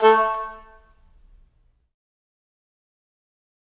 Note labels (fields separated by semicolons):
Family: reed; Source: acoustic; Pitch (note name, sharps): A3; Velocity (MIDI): 25; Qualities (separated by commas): fast decay, percussive, reverb